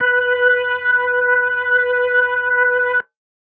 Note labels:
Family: organ; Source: electronic; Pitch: B4; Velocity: 25

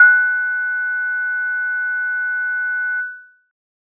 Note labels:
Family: keyboard; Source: electronic; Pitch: F#6; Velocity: 25

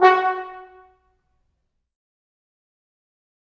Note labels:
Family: brass; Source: acoustic; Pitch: F#4; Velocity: 100; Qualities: fast decay, percussive, reverb

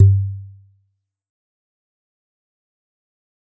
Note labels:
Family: mallet percussion; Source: acoustic; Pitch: G2; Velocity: 50; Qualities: dark, fast decay, percussive

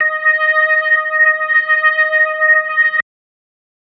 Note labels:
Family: organ; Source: electronic; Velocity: 75; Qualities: distorted

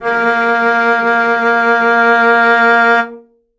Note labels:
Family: string; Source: acoustic; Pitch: A#3; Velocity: 25; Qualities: reverb

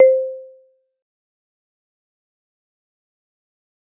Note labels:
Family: mallet percussion; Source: acoustic; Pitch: C5; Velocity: 25; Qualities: dark, fast decay, percussive, reverb

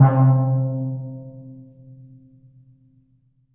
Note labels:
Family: mallet percussion; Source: acoustic; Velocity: 127; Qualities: reverb

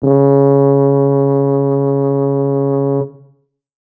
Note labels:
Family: brass; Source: acoustic; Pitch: C#3; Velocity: 100; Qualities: dark

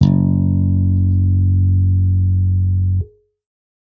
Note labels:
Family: bass; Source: electronic; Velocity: 127

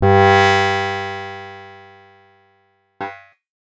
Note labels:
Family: guitar; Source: acoustic; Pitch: G2; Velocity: 75; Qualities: bright, distorted

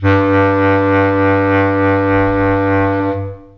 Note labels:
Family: reed; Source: acoustic; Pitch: G2; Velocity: 25; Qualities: long release, reverb

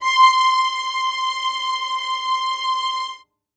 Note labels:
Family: string; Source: acoustic; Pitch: C6; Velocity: 127; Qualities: reverb

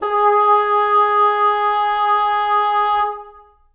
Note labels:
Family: reed; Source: acoustic; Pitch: G#4; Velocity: 127; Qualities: reverb

